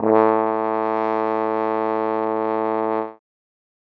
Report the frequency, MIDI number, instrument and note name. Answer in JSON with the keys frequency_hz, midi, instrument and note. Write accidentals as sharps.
{"frequency_hz": 110, "midi": 45, "instrument": "acoustic brass instrument", "note": "A2"}